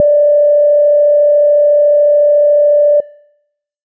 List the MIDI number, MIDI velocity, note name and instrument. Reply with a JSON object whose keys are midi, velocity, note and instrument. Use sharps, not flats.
{"midi": 74, "velocity": 127, "note": "D5", "instrument": "synthesizer bass"}